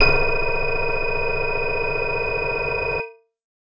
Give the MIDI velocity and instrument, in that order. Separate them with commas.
50, electronic keyboard